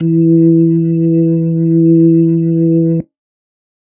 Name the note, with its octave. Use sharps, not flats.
E3